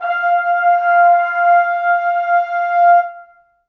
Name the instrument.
acoustic brass instrument